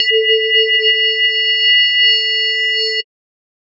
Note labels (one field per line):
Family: mallet percussion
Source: synthesizer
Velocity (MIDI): 75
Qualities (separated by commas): multiphonic, non-linear envelope